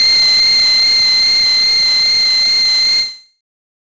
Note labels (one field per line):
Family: bass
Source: synthesizer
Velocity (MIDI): 75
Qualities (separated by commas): non-linear envelope